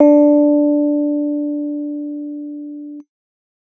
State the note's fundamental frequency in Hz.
293.7 Hz